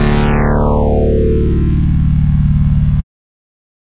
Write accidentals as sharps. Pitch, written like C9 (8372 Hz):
D0 (18.35 Hz)